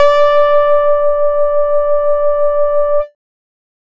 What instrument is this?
synthesizer bass